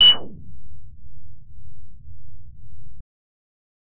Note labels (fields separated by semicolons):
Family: bass; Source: synthesizer; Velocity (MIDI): 127; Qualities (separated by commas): bright, distorted